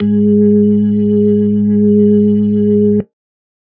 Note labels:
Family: organ; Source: electronic; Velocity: 25; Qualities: dark

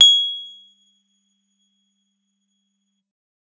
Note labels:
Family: guitar; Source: electronic; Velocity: 50; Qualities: bright, percussive

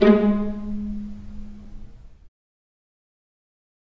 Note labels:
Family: string; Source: acoustic; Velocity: 25; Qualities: dark, fast decay, reverb

